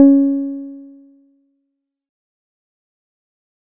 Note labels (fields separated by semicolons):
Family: guitar; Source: synthesizer; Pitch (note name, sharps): C#4; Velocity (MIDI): 50; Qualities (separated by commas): dark, fast decay